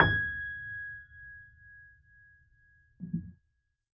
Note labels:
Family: keyboard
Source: acoustic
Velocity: 25

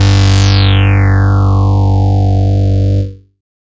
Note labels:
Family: bass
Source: synthesizer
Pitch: G1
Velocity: 100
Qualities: bright, distorted, non-linear envelope

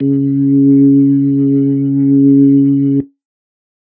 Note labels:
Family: organ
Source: electronic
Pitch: C#3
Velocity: 100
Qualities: dark

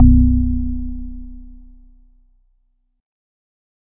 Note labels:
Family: organ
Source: electronic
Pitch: B0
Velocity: 25

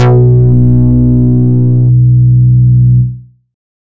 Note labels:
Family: bass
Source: synthesizer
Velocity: 75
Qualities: distorted

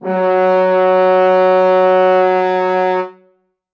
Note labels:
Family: brass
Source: acoustic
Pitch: F#3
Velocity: 127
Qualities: reverb

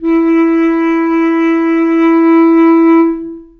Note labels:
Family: reed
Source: acoustic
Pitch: E4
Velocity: 50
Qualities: long release, reverb

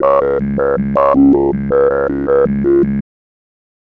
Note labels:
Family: bass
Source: synthesizer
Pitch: C#2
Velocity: 50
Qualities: tempo-synced

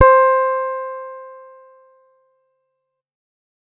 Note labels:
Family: guitar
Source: electronic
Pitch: C5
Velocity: 25

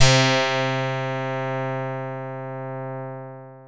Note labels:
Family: guitar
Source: synthesizer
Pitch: C3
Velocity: 25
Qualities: bright, long release

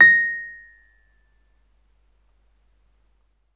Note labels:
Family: keyboard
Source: electronic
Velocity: 75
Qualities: percussive

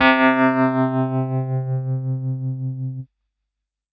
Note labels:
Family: keyboard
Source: electronic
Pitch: C3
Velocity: 127

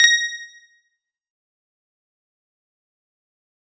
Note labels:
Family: guitar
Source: electronic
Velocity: 75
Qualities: fast decay, percussive

